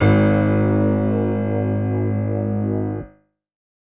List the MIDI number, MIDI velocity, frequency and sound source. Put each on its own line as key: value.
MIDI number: 32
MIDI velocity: 100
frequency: 51.91 Hz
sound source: electronic